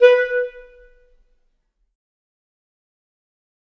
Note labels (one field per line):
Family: reed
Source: acoustic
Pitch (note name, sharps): B4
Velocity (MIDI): 100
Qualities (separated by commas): fast decay, reverb